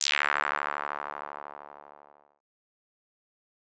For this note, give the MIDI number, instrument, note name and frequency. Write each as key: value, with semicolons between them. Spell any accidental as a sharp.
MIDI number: 38; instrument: synthesizer bass; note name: D2; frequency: 73.42 Hz